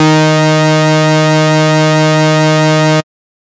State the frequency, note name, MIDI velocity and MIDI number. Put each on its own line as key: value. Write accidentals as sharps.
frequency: 155.6 Hz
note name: D#3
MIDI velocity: 25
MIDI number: 51